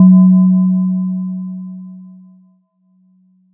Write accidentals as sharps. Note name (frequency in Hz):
F#3 (185 Hz)